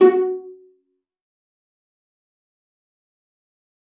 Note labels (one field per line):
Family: string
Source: acoustic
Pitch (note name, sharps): F#4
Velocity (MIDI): 75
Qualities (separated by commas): fast decay, percussive, reverb